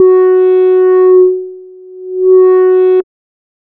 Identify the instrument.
synthesizer bass